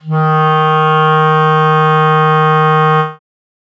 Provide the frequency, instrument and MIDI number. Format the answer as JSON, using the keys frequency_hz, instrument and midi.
{"frequency_hz": 155.6, "instrument": "acoustic reed instrument", "midi": 51}